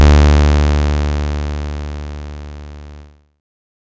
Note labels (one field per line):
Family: bass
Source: synthesizer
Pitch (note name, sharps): D2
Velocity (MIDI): 25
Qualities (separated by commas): bright, distorted